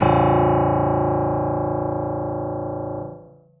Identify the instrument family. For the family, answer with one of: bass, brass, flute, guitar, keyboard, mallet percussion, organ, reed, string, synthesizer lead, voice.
keyboard